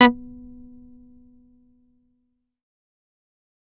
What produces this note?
synthesizer bass